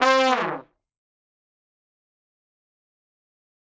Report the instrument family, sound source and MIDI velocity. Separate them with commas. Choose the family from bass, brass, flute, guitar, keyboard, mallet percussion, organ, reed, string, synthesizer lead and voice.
brass, acoustic, 25